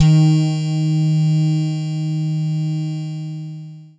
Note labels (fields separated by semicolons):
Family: guitar; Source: synthesizer; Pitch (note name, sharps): D#3; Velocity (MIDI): 100; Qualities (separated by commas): long release